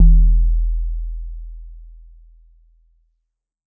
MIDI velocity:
50